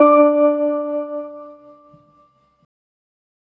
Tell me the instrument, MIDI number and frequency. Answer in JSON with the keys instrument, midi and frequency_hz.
{"instrument": "electronic organ", "midi": 62, "frequency_hz": 293.7}